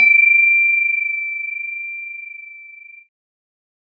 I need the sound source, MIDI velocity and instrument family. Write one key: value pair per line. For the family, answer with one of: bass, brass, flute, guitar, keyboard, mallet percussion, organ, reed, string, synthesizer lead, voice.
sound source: electronic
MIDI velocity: 127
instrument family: keyboard